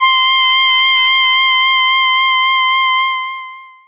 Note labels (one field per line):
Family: voice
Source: synthesizer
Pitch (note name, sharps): C6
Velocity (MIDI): 75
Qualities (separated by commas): bright, distorted, long release